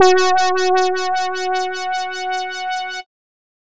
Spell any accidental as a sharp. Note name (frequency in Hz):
F#4 (370 Hz)